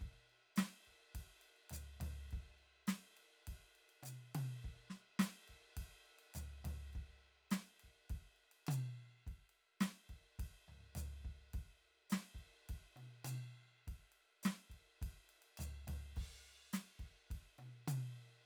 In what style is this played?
Motown